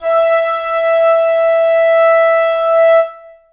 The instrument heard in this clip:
acoustic reed instrument